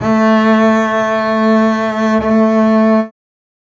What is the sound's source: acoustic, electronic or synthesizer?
acoustic